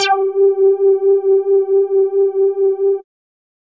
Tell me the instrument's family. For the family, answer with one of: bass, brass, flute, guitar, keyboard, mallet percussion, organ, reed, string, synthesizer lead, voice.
bass